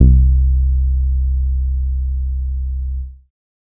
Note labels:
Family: bass; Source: synthesizer; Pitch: C2; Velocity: 25; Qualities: dark

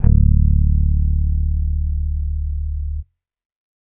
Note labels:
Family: bass; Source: electronic; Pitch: D1; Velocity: 25

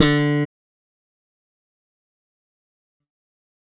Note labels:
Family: bass; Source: electronic; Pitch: D3; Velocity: 75; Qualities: bright, fast decay

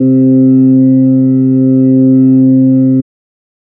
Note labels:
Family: organ; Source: electronic; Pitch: C3; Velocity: 100; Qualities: dark

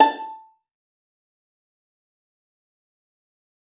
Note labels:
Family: string; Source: acoustic; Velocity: 75; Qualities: fast decay, percussive, reverb

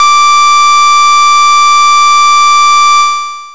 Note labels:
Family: bass; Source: synthesizer; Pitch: D6; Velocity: 25; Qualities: bright, distorted, long release

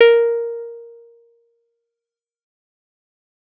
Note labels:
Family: bass; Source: synthesizer; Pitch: A#4; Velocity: 127; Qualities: fast decay

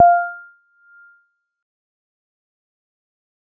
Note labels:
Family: mallet percussion; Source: electronic; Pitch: F5; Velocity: 25; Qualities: fast decay, percussive

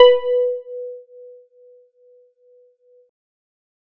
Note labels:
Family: keyboard; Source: electronic; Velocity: 75

